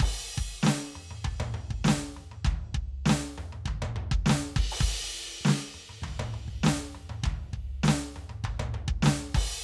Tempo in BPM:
100 BPM